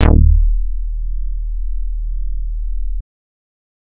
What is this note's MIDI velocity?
127